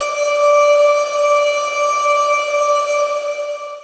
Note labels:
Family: guitar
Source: electronic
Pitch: D5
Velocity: 25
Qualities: long release

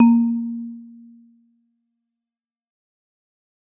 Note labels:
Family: mallet percussion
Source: acoustic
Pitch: A#3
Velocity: 100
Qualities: dark, fast decay, reverb

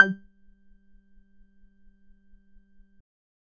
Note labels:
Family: bass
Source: synthesizer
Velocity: 25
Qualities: distorted, percussive

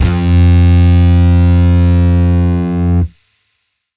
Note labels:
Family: bass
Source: electronic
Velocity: 100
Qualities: bright, distorted

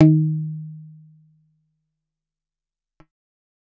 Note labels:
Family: guitar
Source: acoustic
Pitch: D#3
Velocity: 127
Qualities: dark, fast decay

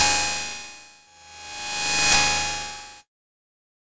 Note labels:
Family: guitar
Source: electronic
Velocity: 75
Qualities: bright, distorted

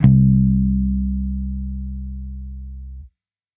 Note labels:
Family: bass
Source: electronic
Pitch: C2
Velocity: 75

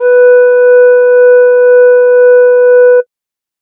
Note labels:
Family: flute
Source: synthesizer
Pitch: B4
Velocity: 100

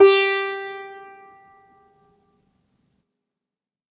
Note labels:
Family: guitar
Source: acoustic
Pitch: G4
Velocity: 25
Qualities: bright

